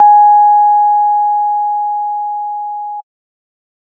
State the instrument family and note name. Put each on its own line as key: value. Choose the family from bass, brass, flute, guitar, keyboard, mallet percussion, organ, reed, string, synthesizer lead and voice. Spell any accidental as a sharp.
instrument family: organ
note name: G#5